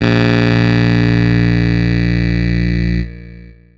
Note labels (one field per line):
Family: keyboard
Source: electronic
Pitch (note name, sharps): A#1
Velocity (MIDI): 127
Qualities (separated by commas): bright, distorted, long release